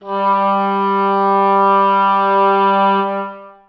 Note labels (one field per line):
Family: reed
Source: acoustic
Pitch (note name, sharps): G3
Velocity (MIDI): 127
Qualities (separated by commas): long release, reverb